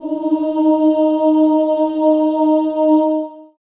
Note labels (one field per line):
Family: voice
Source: acoustic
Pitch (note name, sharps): D#4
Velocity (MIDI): 127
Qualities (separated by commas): long release, reverb